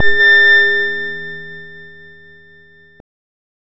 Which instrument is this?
synthesizer bass